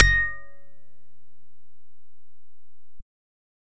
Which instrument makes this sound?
synthesizer bass